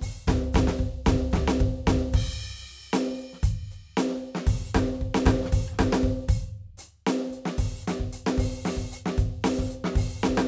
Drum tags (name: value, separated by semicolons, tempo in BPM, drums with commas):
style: funk; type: beat; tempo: 115 BPM; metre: 4/4; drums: crash, closed hi-hat, open hi-hat, hi-hat pedal, snare, cross-stick, floor tom, kick